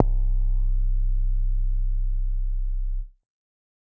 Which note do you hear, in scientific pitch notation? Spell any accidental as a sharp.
C1